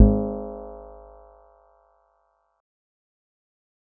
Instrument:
electronic keyboard